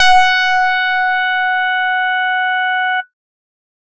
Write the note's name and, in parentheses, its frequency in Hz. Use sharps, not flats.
F#5 (740 Hz)